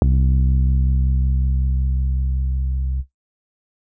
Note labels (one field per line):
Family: keyboard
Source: electronic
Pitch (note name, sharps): C2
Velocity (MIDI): 50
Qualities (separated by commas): distorted